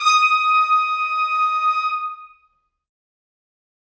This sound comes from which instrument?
acoustic brass instrument